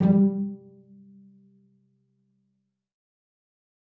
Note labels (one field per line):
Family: string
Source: acoustic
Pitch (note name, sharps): G3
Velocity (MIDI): 100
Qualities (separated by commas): dark, reverb